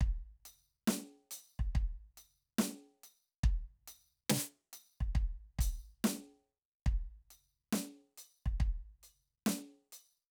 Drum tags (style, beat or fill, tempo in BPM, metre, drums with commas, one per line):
hip-hop
beat
70 BPM
4/4
ride, closed hi-hat, snare, kick